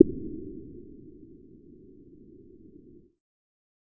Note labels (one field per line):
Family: bass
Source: synthesizer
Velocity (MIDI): 100